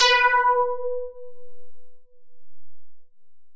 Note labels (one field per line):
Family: synthesizer lead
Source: synthesizer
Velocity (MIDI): 127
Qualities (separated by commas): long release